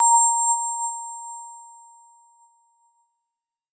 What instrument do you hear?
electronic keyboard